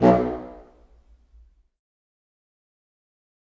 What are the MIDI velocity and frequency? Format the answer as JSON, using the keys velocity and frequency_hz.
{"velocity": 50, "frequency_hz": 61.74}